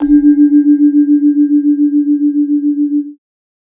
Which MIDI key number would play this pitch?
62